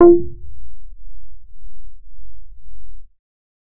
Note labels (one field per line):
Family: bass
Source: synthesizer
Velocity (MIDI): 50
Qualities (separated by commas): distorted